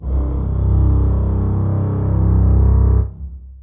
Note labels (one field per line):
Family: string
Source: acoustic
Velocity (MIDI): 75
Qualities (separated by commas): long release, reverb